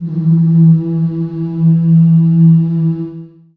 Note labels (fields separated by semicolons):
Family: voice; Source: acoustic; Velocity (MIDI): 127; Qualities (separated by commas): dark, long release, reverb